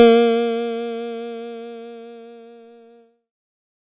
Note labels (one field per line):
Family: keyboard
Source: electronic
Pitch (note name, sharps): A#3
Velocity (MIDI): 75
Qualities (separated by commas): bright